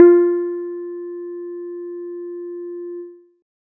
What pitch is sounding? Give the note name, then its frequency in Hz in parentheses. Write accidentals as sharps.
F4 (349.2 Hz)